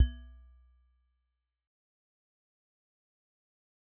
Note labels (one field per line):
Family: mallet percussion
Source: acoustic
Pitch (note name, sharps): B1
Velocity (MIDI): 50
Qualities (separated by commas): fast decay, percussive